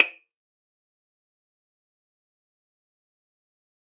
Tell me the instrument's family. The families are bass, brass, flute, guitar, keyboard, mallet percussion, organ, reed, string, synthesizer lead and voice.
string